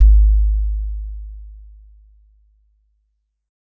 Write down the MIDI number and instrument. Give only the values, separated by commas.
32, acoustic mallet percussion instrument